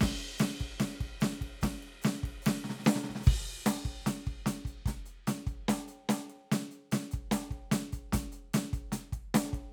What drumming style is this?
Motown